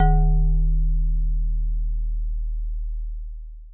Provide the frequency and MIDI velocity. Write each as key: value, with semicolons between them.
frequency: 38.89 Hz; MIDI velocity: 75